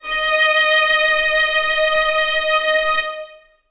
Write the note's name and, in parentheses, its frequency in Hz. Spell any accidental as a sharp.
D#5 (622.3 Hz)